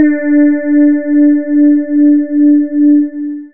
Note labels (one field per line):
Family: voice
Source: synthesizer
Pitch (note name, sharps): D4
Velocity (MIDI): 25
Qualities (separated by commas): dark, long release